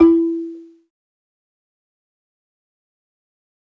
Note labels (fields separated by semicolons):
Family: mallet percussion; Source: acoustic; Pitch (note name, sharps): E4; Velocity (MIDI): 25; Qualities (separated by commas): fast decay, percussive, reverb